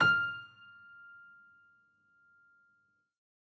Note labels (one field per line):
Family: keyboard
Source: acoustic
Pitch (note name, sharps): F6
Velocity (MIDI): 100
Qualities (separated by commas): percussive